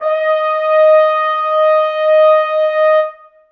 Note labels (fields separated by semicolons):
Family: brass; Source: acoustic; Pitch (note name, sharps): D#5; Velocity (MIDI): 75; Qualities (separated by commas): reverb